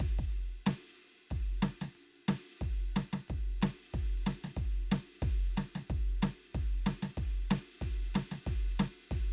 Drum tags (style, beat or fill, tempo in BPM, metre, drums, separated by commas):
rock, beat, 92 BPM, 4/4, ride, snare, kick